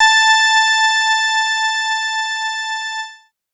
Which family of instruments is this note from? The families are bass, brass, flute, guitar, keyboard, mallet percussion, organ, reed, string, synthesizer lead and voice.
bass